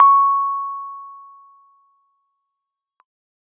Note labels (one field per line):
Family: keyboard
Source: electronic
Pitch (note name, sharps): C#6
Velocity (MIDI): 75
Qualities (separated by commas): fast decay